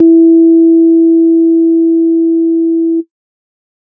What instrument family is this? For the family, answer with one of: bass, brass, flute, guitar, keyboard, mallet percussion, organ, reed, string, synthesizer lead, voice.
organ